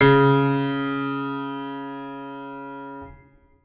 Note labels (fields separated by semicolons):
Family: organ; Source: electronic; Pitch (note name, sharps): C#3; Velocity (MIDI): 100; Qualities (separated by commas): reverb